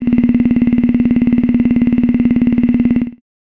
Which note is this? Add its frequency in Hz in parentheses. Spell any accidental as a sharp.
D0 (18.35 Hz)